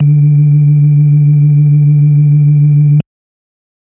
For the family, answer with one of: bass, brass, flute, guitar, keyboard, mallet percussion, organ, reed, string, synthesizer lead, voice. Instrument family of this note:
organ